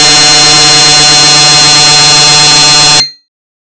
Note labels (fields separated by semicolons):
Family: bass; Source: synthesizer; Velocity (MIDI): 25; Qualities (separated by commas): bright, distorted